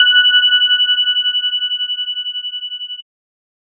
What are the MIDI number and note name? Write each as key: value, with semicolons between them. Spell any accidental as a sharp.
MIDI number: 90; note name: F#6